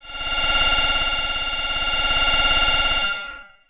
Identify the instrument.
synthesizer bass